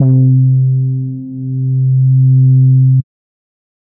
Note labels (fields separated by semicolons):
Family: bass; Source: synthesizer; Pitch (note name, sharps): C3; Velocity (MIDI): 25; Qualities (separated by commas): dark